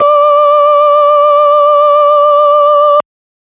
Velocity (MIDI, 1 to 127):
100